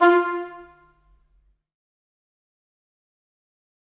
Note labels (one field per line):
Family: reed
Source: acoustic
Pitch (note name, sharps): F4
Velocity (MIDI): 50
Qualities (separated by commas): fast decay, percussive, reverb